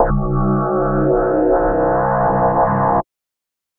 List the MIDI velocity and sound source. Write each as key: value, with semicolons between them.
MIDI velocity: 127; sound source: electronic